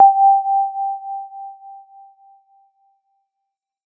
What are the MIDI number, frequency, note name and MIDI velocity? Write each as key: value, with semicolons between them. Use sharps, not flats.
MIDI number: 79; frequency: 784 Hz; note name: G5; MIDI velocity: 100